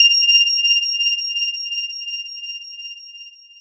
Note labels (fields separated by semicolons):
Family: mallet percussion; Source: electronic; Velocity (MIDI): 25; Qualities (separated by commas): bright, long release